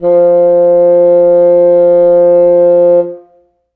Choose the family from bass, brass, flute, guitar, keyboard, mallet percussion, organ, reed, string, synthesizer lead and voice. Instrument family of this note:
reed